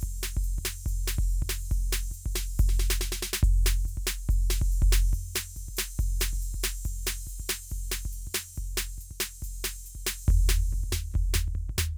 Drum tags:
punk
beat
140 BPM
4/4
crash, open hi-hat, snare, floor tom, kick

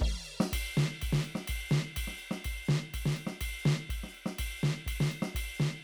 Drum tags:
calypso
beat
124 BPM
4/4
crash, ride, ride bell, hi-hat pedal, snare, kick

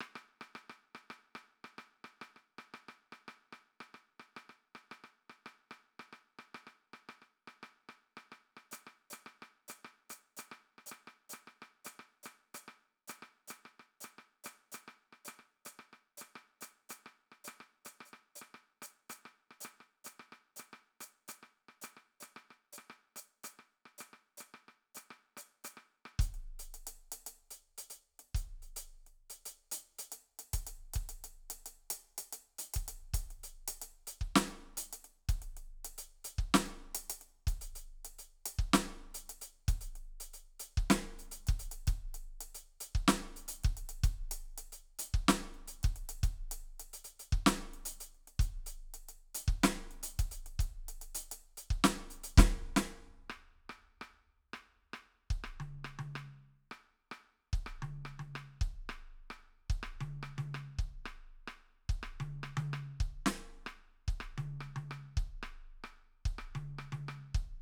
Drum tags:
Afro-Cuban rumba
beat
110 BPM
4/4
closed hi-hat, hi-hat pedal, snare, cross-stick, high tom, kick

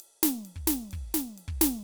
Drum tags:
punk
fill
128 BPM
4/4
ride, snare, kick

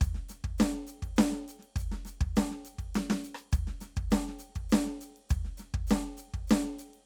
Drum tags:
rock
beat
102 BPM
3/4
ride, hi-hat pedal, snare, cross-stick, kick

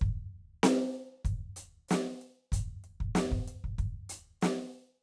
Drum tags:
funk
beat
95 BPM
4/4
closed hi-hat, hi-hat pedal, snare, kick

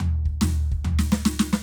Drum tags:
punk
fill
144 BPM
4/4
snare, floor tom, kick

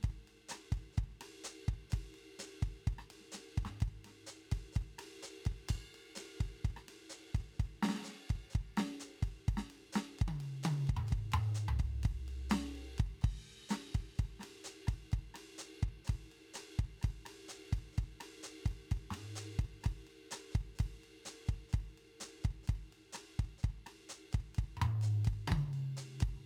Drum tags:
bossa nova
beat
127 BPM
4/4
crash, ride, ride bell, hi-hat pedal, snare, cross-stick, high tom, mid tom, floor tom, kick

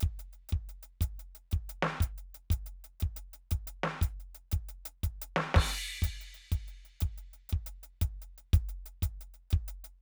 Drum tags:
rock
beat
120 BPM
4/4
crash, closed hi-hat, snare, kick

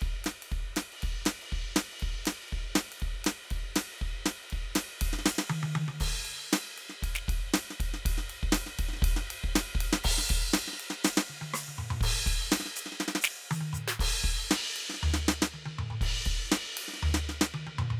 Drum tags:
rock
beat
120 BPM
4/4
crash, ride, hi-hat pedal, snare, cross-stick, high tom, mid tom, floor tom, kick

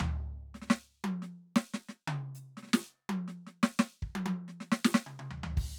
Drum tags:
rock
fill
86 BPM
4/4
crash, hi-hat pedal, snare, high tom, mid tom, floor tom, kick

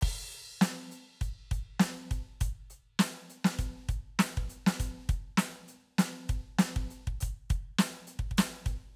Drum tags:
rock
beat
100 BPM
4/4
crash, closed hi-hat, hi-hat pedal, snare, kick

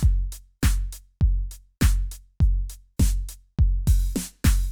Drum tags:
rock
beat
102 BPM
4/4
closed hi-hat, open hi-hat, hi-hat pedal, snare, kick

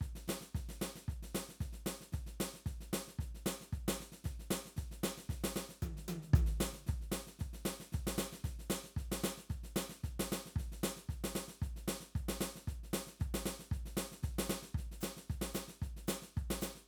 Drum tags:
country
beat
114 BPM
4/4
hi-hat pedal, snare, high tom, kick

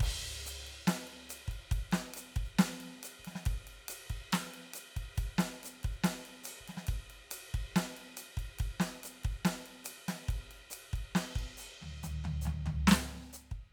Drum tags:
half-time rock
beat
140 BPM
4/4
crash, ride, hi-hat pedal, snare, high tom, floor tom, kick

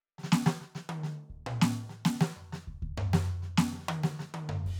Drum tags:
hip-hop
fill
100 BPM
4/4
crash, snare, high tom, mid tom, floor tom, kick

